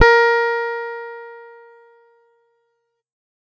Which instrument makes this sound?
electronic guitar